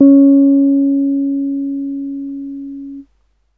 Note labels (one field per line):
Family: keyboard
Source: electronic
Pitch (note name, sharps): C#4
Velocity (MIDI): 50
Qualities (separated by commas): dark